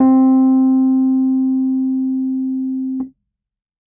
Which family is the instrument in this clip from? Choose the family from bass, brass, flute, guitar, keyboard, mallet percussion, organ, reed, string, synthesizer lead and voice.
keyboard